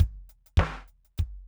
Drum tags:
rock
beat
100 BPM
4/4
closed hi-hat, snare, kick

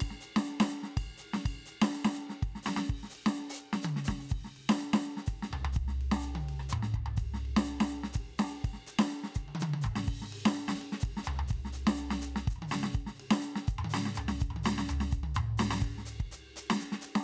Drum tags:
Latin
beat
125 BPM
3/4
crash, ride, ride bell, open hi-hat, hi-hat pedal, snare, cross-stick, high tom, mid tom, floor tom, kick

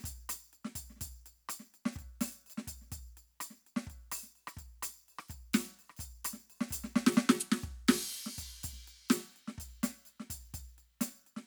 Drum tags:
Middle Eastern
beat
126 BPM
4/4
crash, percussion, snare, cross-stick, kick

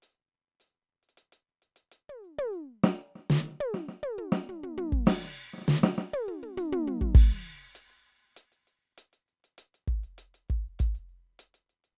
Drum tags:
hip-hop
beat
100 BPM
4/4
crash, closed hi-hat, hi-hat pedal, snare, high tom, mid tom, floor tom, kick

